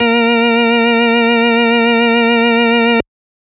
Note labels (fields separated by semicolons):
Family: organ; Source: electronic; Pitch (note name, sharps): A#3; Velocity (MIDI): 100; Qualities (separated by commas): distorted